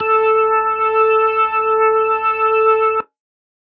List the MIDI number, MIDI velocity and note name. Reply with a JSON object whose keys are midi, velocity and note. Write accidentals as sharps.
{"midi": 69, "velocity": 50, "note": "A4"}